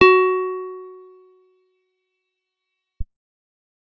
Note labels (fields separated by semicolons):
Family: guitar; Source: acoustic; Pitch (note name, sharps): F#4; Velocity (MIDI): 50